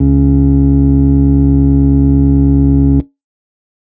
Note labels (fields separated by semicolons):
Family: organ; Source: electronic; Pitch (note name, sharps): C#2; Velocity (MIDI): 127; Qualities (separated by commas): distorted